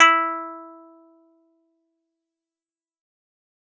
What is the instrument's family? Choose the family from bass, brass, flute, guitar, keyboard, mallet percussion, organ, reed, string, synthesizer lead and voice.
guitar